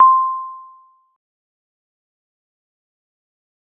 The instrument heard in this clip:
acoustic mallet percussion instrument